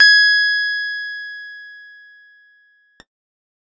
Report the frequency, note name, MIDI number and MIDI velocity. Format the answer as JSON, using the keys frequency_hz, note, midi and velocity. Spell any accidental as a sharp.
{"frequency_hz": 1661, "note": "G#6", "midi": 92, "velocity": 75}